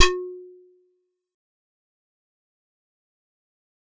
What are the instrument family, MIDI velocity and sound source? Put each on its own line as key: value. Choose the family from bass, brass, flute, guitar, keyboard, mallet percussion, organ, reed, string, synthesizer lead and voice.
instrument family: keyboard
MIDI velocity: 75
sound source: acoustic